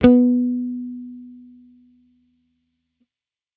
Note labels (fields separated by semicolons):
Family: bass; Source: electronic; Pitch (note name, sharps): B3; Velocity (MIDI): 75